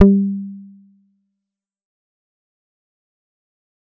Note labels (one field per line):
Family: bass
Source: synthesizer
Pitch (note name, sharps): G3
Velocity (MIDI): 25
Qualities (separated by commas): dark, distorted, fast decay, percussive